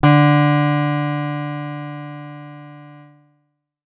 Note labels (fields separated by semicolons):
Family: guitar; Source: acoustic; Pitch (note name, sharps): D3; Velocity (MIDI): 50; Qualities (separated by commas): bright, distorted